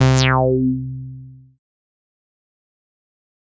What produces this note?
synthesizer bass